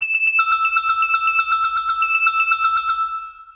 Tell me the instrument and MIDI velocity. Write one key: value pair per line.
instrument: synthesizer mallet percussion instrument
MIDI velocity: 127